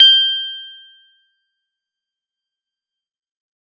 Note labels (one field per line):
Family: keyboard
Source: electronic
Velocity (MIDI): 25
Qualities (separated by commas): fast decay